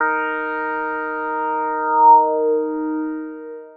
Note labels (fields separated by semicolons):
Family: synthesizer lead; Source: synthesizer; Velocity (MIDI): 100; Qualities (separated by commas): long release